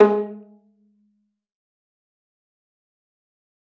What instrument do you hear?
acoustic string instrument